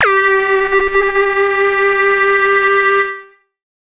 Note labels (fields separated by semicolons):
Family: synthesizer lead; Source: synthesizer; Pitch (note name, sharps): G4; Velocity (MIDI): 50; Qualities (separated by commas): distorted, multiphonic, non-linear envelope